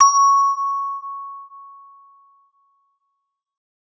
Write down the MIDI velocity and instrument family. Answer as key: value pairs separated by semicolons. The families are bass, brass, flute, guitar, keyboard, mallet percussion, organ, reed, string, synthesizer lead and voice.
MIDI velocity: 75; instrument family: mallet percussion